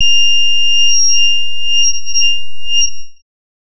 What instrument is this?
synthesizer bass